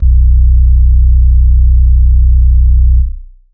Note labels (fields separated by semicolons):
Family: organ; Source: electronic; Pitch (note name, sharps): B0; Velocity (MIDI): 100; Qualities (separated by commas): dark